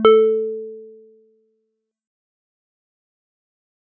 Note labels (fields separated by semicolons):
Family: mallet percussion; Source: acoustic; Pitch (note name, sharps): A4; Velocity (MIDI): 25; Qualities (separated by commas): dark, fast decay, multiphonic